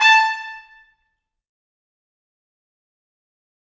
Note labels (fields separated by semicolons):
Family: brass; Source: acoustic; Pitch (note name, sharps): A5; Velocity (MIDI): 127; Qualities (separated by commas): bright, fast decay, percussive, reverb